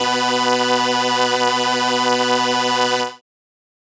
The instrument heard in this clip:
synthesizer keyboard